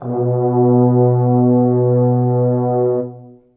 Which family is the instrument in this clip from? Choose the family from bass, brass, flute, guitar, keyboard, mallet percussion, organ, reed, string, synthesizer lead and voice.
brass